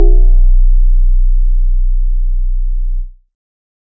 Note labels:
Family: synthesizer lead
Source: synthesizer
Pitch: B0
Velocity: 50

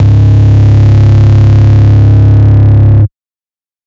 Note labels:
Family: bass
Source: synthesizer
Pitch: C#1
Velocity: 100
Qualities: bright, distorted, multiphonic

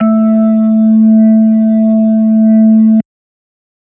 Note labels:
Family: organ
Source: electronic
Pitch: A3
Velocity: 50

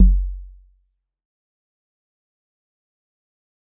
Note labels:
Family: mallet percussion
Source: acoustic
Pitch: F#1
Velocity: 50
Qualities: dark, fast decay, percussive

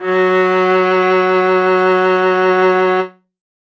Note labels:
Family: string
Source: acoustic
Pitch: F#3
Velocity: 50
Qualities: reverb

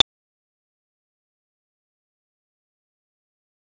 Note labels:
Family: bass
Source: synthesizer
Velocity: 25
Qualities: fast decay, percussive

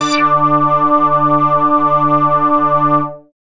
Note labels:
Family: bass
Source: synthesizer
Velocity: 100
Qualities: distorted

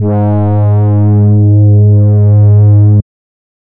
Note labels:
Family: reed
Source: synthesizer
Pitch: G#2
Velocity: 25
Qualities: distorted, non-linear envelope

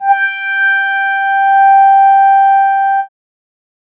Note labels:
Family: keyboard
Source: synthesizer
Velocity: 50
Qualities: bright

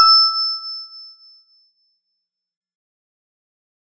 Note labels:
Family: mallet percussion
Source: acoustic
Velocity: 75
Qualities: fast decay

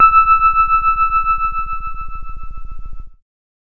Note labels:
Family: keyboard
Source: electronic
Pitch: E6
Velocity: 50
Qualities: dark

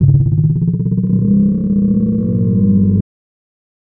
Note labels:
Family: voice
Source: synthesizer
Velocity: 25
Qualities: distorted

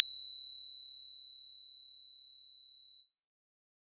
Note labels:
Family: synthesizer lead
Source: synthesizer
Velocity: 100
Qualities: distorted

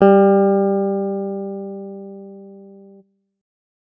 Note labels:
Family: guitar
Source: electronic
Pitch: G3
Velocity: 25

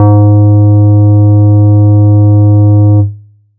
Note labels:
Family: bass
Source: synthesizer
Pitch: G#2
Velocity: 127

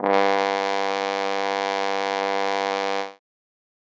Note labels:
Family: brass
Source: acoustic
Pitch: G2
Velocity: 127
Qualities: bright

